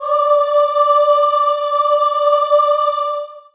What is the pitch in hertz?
587.3 Hz